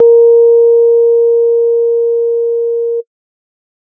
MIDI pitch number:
70